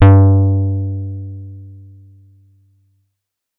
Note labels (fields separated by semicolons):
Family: guitar; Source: electronic; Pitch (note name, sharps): G2; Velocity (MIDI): 75